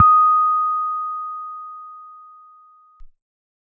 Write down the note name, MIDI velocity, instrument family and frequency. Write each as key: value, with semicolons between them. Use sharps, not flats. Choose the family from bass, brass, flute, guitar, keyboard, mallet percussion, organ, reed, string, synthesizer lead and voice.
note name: D#6; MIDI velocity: 50; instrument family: keyboard; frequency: 1245 Hz